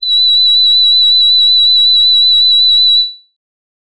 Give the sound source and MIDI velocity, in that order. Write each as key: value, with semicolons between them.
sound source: synthesizer; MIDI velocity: 75